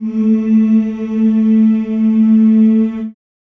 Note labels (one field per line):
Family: voice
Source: acoustic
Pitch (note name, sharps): A3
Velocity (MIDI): 127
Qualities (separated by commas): dark, reverb